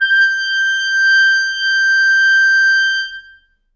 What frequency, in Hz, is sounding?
1568 Hz